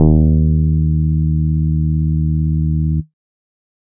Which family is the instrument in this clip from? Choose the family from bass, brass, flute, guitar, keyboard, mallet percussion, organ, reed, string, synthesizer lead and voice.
bass